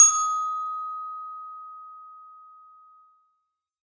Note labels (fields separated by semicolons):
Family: mallet percussion; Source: acoustic; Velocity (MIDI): 127; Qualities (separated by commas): bright, reverb